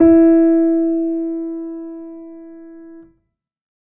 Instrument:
acoustic keyboard